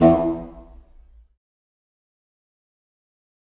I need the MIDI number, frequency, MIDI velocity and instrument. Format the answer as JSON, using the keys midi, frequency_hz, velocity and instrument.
{"midi": 40, "frequency_hz": 82.41, "velocity": 25, "instrument": "acoustic reed instrument"}